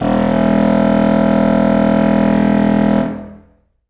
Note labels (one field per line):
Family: reed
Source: acoustic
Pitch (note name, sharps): E1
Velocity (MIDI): 127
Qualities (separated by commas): distorted, reverb